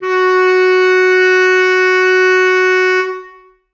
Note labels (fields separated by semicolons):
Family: reed; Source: acoustic; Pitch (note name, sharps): F#4; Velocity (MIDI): 127; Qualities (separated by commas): long release, reverb